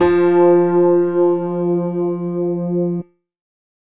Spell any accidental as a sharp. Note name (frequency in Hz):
F3 (174.6 Hz)